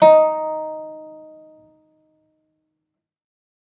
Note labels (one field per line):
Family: guitar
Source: acoustic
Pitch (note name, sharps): D#4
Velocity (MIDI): 75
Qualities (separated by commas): reverb